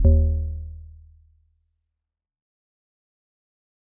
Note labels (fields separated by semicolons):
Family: mallet percussion; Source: acoustic; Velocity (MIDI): 75; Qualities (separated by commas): dark, fast decay, multiphonic